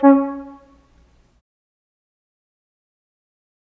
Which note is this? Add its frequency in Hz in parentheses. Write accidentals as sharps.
C#4 (277.2 Hz)